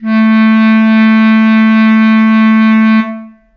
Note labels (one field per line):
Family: reed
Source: acoustic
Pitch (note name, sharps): A3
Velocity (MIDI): 75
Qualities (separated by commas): reverb